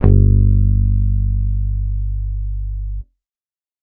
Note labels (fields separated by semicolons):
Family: bass; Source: electronic; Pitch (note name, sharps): G1; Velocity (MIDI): 127